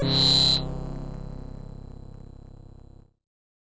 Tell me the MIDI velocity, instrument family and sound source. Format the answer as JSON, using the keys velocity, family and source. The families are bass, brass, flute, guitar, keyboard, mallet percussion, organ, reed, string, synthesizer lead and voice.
{"velocity": 75, "family": "keyboard", "source": "synthesizer"}